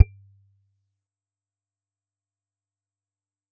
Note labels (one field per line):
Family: guitar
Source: acoustic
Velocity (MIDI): 75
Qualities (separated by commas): fast decay, percussive